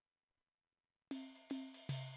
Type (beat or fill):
fill